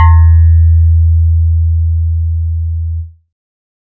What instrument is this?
synthesizer lead